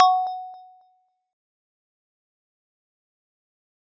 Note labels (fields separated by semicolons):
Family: mallet percussion; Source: acoustic; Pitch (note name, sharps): F#5; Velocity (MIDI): 75; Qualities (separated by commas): fast decay, percussive